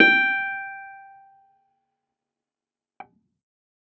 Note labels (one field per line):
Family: keyboard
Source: electronic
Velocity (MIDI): 75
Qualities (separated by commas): distorted, fast decay